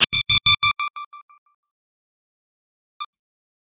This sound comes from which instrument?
electronic guitar